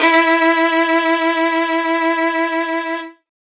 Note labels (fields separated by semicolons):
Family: string; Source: acoustic; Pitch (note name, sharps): E4; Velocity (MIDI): 127; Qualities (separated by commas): bright, reverb